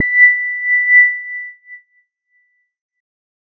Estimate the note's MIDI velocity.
25